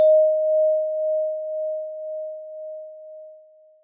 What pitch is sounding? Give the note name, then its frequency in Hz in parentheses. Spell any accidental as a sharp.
D#5 (622.3 Hz)